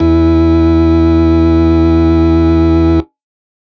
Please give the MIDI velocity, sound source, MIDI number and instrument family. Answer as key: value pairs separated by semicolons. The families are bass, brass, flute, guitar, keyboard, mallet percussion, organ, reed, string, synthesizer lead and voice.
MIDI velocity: 127; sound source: electronic; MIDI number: 40; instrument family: organ